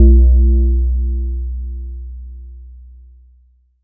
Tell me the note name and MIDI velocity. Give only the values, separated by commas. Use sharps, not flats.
B1, 50